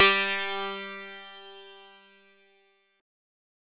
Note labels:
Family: synthesizer lead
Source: synthesizer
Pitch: G3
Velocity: 127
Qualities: bright, distorted

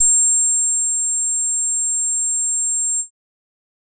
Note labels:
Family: bass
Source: synthesizer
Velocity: 25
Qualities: bright, distorted

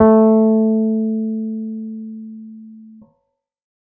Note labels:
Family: keyboard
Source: electronic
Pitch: A3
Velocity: 100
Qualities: dark

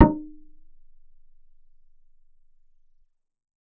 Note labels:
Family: bass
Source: synthesizer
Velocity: 127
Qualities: percussive, reverb

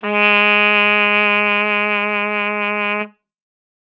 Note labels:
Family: brass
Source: acoustic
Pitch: G#3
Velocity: 75

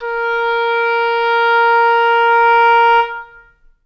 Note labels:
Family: reed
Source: acoustic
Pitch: A#4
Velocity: 100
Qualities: long release, reverb

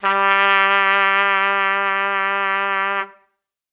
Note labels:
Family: brass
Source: acoustic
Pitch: G3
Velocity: 75

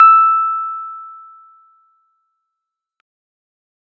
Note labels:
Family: keyboard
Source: electronic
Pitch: E6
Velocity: 25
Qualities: fast decay

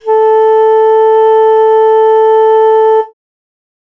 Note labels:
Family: reed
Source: acoustic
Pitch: A4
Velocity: 25

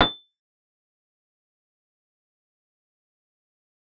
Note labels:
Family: keyboard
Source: synthesizer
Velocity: 75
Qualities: fast decay, percussive

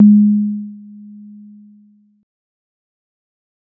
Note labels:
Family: keyboard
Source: electronic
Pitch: G#3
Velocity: 25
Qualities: dark, fast decay

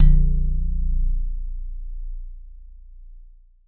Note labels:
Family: mallet percussion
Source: acoustic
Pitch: A#0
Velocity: 75

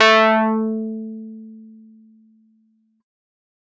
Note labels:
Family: keyboard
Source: electronic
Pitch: A3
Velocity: 127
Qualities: distorted

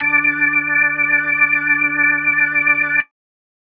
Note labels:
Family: organ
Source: electronic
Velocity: 75

